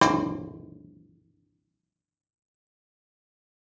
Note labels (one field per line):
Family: guitar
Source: acoustic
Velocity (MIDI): 127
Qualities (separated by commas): fast decay, percussive